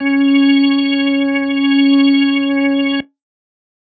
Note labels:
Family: organ; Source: electronic; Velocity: 100

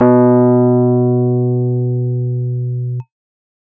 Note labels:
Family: keyboard; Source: electronic; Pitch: B2; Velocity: 75

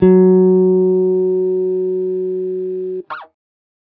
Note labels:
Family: guitar; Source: electronic; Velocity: 25

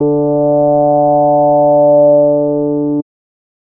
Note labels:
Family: bass; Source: synthesizer; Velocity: 127; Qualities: distorted

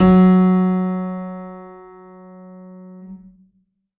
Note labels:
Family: keyboard; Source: acoustic; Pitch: F#3; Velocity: 127; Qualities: reverb

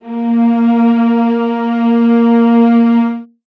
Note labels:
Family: string; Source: acoustic; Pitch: A#3; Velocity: 75; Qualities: reverb

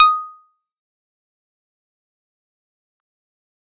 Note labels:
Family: keyboard; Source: electronic; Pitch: D#6; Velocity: 100; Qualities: fast decay, percussive

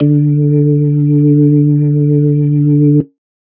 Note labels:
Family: organ; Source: electronic; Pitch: D3; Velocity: 75

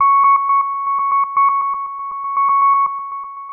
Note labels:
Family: synthesizer lead; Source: synthesizer; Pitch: C#6; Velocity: 75; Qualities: long release, tempo-synced

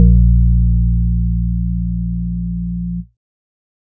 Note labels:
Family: organ; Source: electronic; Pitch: A#1; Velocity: 75; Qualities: dark

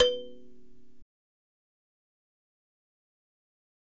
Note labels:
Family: mallet percussion; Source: acoustic; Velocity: 75; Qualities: fast decay, reverb

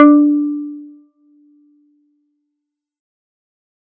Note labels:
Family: guitar; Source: synthesizer; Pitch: D4; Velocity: 50; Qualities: dark, fast decay

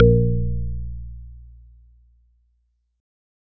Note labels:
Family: organ; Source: electronic; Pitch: A#1; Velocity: 127

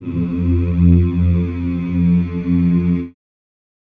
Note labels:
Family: voice; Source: acoustic; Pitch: F2; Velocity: 50; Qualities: dark, reverb

